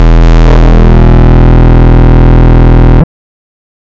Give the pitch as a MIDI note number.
28